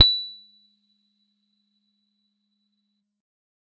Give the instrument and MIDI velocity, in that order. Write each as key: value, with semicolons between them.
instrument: electronic guitar; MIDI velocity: 50